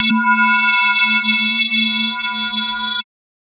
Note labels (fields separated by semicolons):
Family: mallet percussion; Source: electronic; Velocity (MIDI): 127; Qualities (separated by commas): multiphonic, non-linear envelope